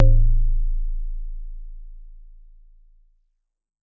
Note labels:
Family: mallet percussion; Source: acoustic; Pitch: A0; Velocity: 127; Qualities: dark

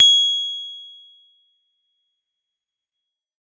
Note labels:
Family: keyboard; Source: electronic; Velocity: 75; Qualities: bright, fast decay

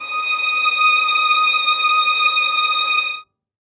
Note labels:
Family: string; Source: acoustic; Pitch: D#6; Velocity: 100; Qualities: reverb

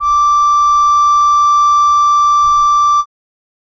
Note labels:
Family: reed; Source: acoustic; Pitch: D6; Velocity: 25

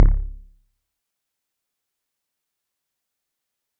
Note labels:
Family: bass; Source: synthesizer; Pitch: C#1; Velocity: 127; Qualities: fast decay, percussive

